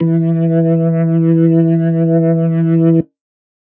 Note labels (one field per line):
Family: organ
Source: electronic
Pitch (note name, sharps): E3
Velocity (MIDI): 50